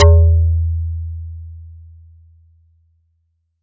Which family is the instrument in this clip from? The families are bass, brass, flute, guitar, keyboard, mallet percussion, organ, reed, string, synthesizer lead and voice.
mallet percussion